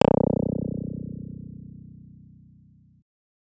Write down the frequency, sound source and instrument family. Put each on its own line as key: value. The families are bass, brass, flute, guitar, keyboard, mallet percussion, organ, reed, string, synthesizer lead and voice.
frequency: 30.87 Hz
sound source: electronic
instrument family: guitar